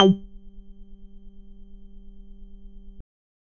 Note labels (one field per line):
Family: bass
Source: synthesizer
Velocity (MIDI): 25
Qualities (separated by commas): distorted